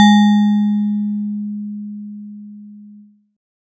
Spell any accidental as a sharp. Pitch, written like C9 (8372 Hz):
G#3 (207.7 Hz)